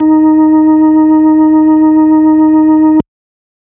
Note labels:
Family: organ; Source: electronic; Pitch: D#4; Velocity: 50

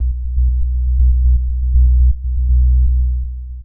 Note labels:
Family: synthesizer lead; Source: synthesizer; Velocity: 100; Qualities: dark, long release, tempo-synced

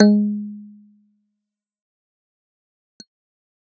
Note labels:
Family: keyboard; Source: electronic; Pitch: G#3; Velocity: 75; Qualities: fast decay, percussive

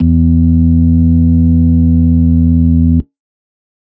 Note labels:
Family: organ; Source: electronic; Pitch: E2; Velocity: 25; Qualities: dark

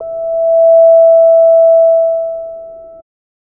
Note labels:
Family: bass; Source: synthesizer; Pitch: E5; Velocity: 100; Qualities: distorted

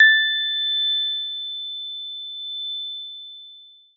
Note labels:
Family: mallet percussion; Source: acoustic; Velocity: 127; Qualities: bright, long release

